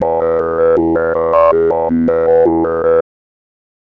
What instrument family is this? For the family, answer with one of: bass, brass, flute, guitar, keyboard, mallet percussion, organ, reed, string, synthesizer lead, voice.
bass